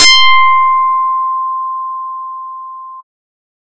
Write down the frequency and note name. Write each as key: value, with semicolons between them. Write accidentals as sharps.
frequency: 1047 Hz; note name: C6